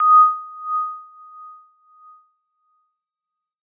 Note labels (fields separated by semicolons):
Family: mallet percussion; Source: acoustic; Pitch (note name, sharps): D#6; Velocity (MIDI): 127; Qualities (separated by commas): bright, non-linear envelope